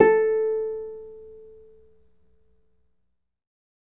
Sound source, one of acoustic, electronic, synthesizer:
acoustic